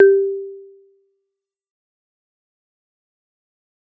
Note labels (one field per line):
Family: mallet percussion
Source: acoustic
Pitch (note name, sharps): G4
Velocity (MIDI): 50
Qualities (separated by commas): fast decay, percussive